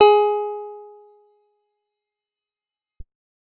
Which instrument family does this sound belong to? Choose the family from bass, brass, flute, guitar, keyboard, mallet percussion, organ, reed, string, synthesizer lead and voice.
guitar